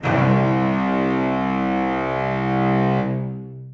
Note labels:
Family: string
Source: acoustic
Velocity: 127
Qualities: long release, reverb

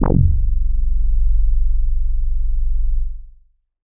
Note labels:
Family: bass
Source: synthesizer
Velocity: 50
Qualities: distorted, tempo-synced

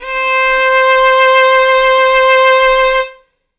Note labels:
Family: string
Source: acoustic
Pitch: C5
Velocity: 50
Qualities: bright, reverb

